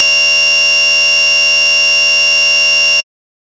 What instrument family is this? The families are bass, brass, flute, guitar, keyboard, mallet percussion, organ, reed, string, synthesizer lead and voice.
bass